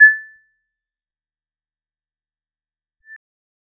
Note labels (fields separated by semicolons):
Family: bass; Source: synthesizer; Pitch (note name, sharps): A6; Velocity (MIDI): 25; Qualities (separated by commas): fast decay, percussive